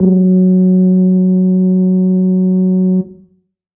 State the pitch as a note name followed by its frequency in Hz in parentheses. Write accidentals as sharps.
F#3 (185 Hz)